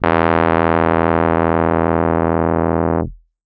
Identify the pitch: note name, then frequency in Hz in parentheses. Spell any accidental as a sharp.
E1 (41.2 Hz)